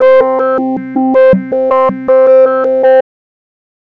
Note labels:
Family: bass; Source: synthesizer; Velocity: 50; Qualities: tempo-synced

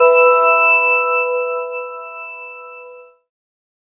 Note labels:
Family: keyboard; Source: synthesizer; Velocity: 50

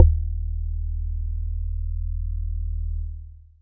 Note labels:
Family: mallet percussion; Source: acoustic; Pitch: D#1; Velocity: 25; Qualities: dark

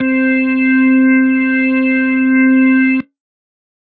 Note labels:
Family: organ; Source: electronic; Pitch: C4; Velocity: 127

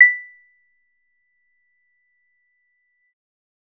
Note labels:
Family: bass; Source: synthesizer; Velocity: 50; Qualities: percussive

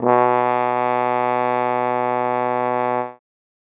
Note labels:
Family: brass; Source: acoustic; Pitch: B2; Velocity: 75

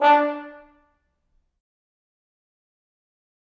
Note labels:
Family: brass; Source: acoustic; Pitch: D4; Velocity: 100; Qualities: fast decay, percussive, reverb

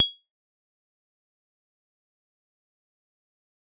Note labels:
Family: mallet percussion; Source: acoustic; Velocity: 25; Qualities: bright, fast decay, percussive

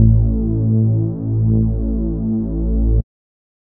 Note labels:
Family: bass; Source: synthesizer; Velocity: 75; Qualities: dark

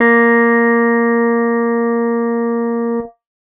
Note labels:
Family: guitar; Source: electronic; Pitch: A#3; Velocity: 75; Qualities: reverb

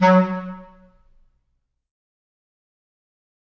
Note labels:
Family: reed; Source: acoustic; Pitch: F#3; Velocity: 100; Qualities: fast decay, percussive, reverb

